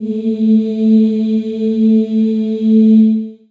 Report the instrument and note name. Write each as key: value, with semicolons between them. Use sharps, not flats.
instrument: acoustic voice; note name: A3